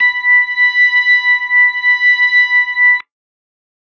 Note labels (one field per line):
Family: organ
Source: electronic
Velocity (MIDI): 100